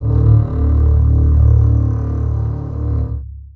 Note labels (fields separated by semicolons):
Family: string; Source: acoustic; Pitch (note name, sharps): D1; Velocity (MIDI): 25; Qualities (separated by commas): long release, reverb